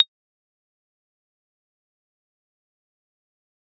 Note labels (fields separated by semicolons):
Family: mallet percussion; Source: acoustic; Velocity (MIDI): 50; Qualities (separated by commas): dark, fast decay, percussive, reverb